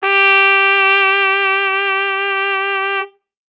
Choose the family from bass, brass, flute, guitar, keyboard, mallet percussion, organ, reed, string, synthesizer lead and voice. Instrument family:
brass